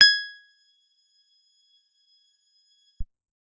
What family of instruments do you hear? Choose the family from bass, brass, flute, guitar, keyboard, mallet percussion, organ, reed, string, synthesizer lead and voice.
guitar